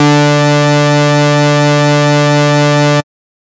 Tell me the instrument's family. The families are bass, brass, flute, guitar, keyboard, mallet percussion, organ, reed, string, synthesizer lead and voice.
bass